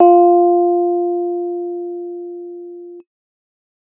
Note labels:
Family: keyboard; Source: electronic; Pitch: F4; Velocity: 50

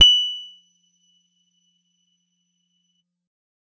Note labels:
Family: guitar; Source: electronic; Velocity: 75; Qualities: bright, percussive

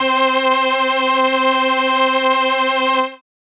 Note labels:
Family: keyboard; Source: synthesizer; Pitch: C4; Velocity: 127; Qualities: bright

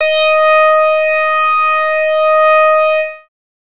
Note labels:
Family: bass; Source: synthesizer; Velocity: 100; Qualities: distorted

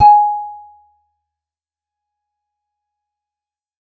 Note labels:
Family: guitar; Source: acoustic; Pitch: G#5; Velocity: 50; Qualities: percussive

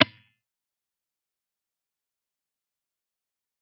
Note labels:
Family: guitar; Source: electronic; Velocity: 25; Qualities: distorted, fast decay, percussive

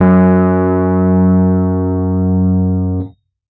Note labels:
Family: keyboard; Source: electronic; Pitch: F#2; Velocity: 127; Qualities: distorted

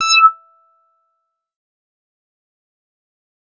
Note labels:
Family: bass; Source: synthesizer; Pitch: E6; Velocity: 100; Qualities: bright, distorted, fast decay, percussive

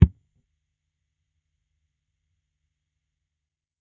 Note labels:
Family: bass; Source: electronic; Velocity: 25; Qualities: percussive

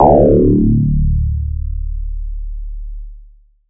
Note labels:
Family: bass; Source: synthesizer; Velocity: 127; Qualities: distorted

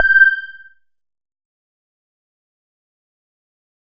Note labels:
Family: bass; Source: synthesizer; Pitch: G6; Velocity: 127; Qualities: fast decay, percussive

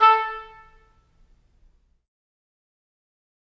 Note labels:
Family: reed; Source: acoustic; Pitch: A4; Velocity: 50; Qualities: fast decay, percussive, reverb

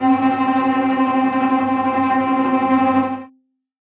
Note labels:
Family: string; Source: acoustic; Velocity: 75; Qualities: bright, non-linear envelope, reverb

